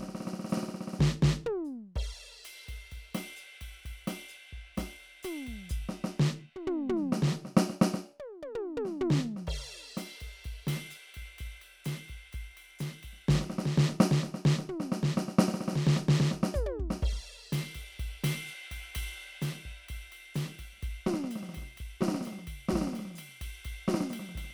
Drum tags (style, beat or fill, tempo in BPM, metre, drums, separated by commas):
bossa nova, beat, 127 BPM, 4/4, crash, ride, ride bell, hi-hat pedal, snare, high tom, mid tom, floor tom, kick